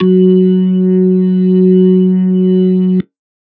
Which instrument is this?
electronic organ